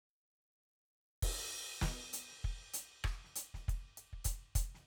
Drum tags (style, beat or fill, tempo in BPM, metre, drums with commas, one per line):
soul
fill
98 BPM
4/4
crash, closed hi-hat, snare, cross-stick, kick